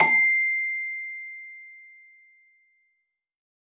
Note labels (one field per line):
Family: mallet percussion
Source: acoustic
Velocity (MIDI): 25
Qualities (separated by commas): reverb